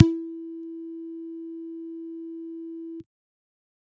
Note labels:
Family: bass; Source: synthesizer; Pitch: E4; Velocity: 127; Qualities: distorted

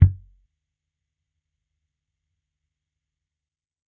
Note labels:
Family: bass; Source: electronic; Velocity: 25; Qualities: fast decay, percussive

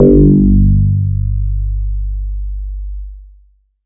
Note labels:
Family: bass; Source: synthesizer; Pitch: G1; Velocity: 75; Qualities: distorted

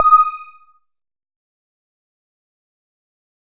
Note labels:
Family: bass; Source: synthesizer; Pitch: D#6; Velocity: 127; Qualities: fast decay, percussive

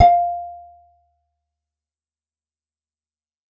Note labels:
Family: guitar; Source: acoustic; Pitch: F5; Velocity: 75; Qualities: fast decay, percussive

